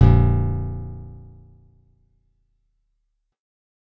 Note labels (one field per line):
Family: guitar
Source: acoustic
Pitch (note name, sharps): A#0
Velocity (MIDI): 25